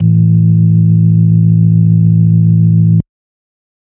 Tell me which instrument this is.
electronic organ